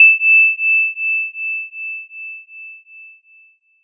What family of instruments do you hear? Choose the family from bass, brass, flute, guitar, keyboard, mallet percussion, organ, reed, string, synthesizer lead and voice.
mallet percussion